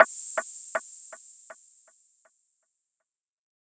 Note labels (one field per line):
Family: synthesizer lead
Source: synthesizer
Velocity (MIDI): 50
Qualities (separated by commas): bright, non-linear envelope, reverb